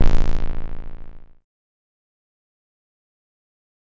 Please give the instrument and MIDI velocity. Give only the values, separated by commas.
synthesizer bass, 75